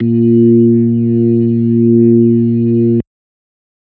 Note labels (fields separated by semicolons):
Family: organ; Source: electronic; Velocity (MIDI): 50